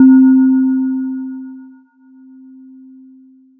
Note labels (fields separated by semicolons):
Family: mallet percussion; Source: electronic; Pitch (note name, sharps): C4; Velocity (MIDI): 25; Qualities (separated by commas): multiphonic